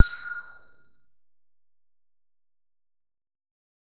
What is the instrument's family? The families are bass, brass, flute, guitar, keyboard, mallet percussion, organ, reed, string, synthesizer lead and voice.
bass